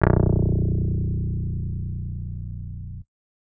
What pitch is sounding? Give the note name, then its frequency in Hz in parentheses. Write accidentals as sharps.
A#0 (29.14 Hz)